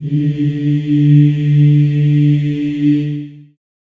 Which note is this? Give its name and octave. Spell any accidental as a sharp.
D3